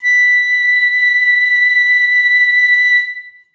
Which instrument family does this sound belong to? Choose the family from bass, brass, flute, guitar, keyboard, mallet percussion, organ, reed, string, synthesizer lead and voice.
flute